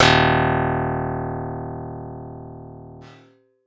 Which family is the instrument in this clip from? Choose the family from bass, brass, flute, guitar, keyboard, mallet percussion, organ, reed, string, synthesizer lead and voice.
guitar